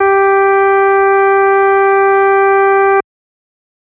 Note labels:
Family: organ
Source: electronic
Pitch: G4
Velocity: 127

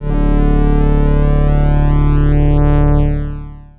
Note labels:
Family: organ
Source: electronic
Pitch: D1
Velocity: 75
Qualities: distorted, long release

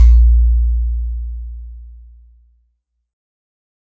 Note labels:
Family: keyboard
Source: synthesizer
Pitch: A#1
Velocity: 25

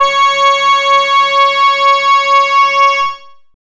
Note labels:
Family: bass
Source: synthesizer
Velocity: 127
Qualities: distorted, long release

